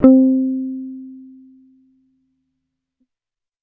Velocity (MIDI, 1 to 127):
50